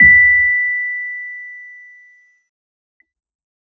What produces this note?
electronic keyboard